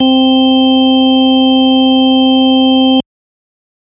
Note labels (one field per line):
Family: organ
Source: electronic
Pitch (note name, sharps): C4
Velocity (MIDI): 127